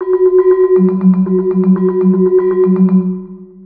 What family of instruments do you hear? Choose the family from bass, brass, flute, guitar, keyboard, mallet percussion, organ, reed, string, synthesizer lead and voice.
mallet percussion